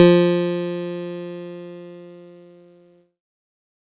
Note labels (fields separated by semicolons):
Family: keyboard; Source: electronic; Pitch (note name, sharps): F3; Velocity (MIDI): 100; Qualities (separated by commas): bright, distorted